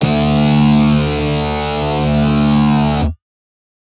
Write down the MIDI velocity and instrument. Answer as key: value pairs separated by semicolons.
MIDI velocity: 127; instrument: synthesizer guitar